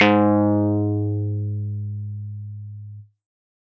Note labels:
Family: keyboard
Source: electronic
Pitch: G#2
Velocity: 100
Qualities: distorted

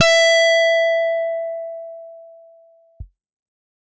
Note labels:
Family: guitar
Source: electronic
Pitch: E5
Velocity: 75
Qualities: bright, distorted

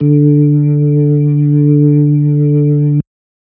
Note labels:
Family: organ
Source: electronic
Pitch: D3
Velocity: 127

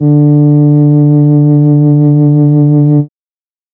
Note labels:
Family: keyboard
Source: synthesizer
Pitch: D3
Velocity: 25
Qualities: dark

